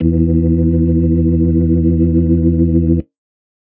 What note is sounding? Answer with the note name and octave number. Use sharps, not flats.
E2